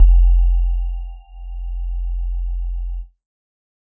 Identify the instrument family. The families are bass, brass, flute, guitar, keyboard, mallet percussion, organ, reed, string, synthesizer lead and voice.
synthesizer lead